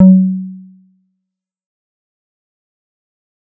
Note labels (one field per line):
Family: bass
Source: synthesizer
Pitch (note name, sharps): F#3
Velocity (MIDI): 100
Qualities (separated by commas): dark, fast decay, percussive